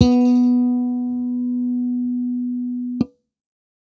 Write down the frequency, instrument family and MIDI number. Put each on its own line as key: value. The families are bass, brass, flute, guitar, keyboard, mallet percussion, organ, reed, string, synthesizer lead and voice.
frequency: 246.9 Hz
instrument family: bass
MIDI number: 59